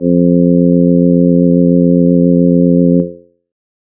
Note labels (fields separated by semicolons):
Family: reed; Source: synthesizer; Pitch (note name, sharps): F2; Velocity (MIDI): 127